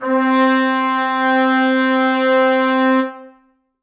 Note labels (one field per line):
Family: brass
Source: acoustic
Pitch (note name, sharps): C4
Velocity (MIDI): 100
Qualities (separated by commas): reverb